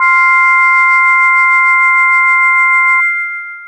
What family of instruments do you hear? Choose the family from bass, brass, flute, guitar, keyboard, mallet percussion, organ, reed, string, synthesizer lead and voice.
mallet percussion